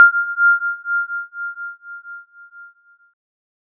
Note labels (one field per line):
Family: keyboard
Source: synthesizer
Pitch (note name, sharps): F6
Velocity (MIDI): 75